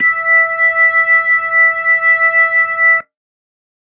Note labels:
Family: organ; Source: electronic; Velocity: 127

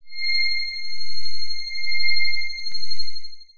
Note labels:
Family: synthesizer lead; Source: synthesizer; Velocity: 25; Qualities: long release, non-linear envelope

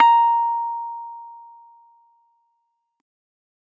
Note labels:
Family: keyboard; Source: electronic; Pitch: A#5; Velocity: 75

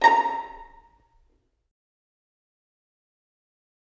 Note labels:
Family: string; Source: acoustic; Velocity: 50; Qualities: fast decay, percussive, reverb

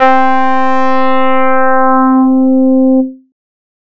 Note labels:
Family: bass; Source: synthesizer; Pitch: C4; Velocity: 100; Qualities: distorted

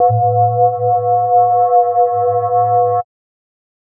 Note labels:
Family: mallet percussion; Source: electronic; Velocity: 50; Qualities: multiphonic, non-linear envelope

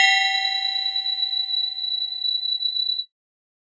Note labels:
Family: mallet percussion; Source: electronic; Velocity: 25

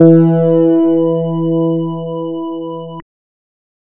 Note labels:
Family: bass; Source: synthesizer; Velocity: 25; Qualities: distorted, multiphonic

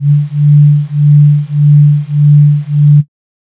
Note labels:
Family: flute; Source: synthesizer; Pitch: D3; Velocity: 25; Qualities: dark

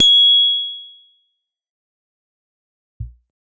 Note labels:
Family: guitar; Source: electronic; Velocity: 127; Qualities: bright, distorted, fast decay

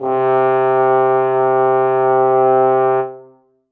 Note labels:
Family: brass; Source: acoustic; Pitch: C3; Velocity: 75; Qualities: reverb

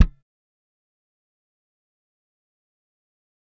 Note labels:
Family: bass; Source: electronic; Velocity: 75; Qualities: fast decay, percussive

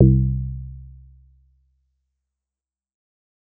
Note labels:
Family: bass; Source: synthesizer; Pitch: C2; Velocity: 75; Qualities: dark, fast decay

